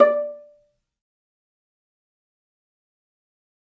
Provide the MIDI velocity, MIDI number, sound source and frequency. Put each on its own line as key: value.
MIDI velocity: 50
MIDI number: 74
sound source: acoustic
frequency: 587.3 Hz